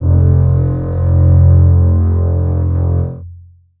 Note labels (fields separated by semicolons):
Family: string; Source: acoustic; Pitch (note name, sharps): F1; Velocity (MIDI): 25; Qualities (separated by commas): long release, reverb